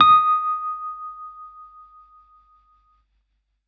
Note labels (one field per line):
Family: keyboard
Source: electronic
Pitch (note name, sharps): D#6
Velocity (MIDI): 127